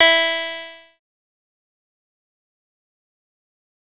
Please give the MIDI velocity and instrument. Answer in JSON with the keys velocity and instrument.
{"velocity": 127, "instrument": "synthesizer bass"}